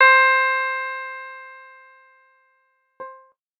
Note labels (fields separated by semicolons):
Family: guitar; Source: electronic; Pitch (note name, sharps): C5; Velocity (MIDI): 100